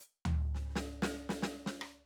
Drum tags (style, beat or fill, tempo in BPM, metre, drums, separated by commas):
jazz-funk, fill, 116 BPM, 4/4, hi-hat pedal, snare, cross-stick, floor tom